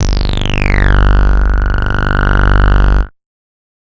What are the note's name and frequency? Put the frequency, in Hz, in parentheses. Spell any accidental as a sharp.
G0 (24.5 Hz)